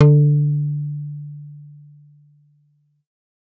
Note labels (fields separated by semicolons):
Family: bass; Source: synthesizer; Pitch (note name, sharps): D3; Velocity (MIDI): 75